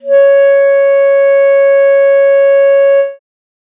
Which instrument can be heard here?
acoustic reed instrument